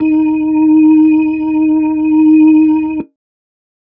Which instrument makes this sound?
electronic organ